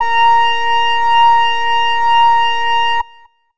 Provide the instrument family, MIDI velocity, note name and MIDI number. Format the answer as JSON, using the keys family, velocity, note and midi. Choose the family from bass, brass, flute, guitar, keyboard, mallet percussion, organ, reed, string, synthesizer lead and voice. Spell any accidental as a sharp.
{"family": "flute", "velocity": 75, "note": "A#5", "midi": 82}